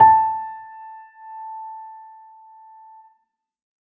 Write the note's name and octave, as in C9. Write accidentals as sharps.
A5